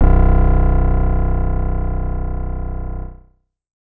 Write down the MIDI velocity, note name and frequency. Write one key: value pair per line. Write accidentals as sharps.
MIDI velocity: 75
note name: B0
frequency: 30.87 Hz